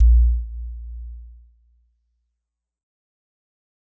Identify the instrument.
acoustic mallet percussion instrument